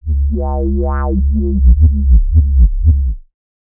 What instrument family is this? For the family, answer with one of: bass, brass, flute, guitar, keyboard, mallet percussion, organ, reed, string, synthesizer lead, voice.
bass